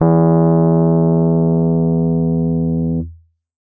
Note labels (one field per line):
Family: keyboard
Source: electronic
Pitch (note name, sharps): E2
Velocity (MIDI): 127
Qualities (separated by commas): dark